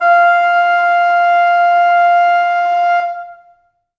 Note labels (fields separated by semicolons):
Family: flute; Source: acoustic; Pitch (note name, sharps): F5; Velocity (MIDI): 127; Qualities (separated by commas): long release, reverb